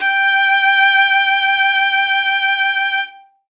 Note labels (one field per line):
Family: string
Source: acoustic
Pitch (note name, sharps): G5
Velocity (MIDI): 75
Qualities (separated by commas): bright